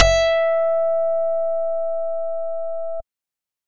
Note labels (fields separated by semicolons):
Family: bass; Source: synthesizer; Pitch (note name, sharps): E5; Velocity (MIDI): 127; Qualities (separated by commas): bright, distorted